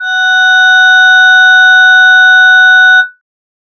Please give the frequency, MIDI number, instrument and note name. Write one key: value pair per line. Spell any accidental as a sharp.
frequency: 740 Hz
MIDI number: 78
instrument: synthesizer voice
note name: F#5